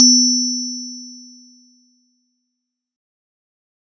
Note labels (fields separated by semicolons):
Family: mallet percussion; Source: acoustic; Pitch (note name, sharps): B3; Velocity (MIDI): 100; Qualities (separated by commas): bright, fast decay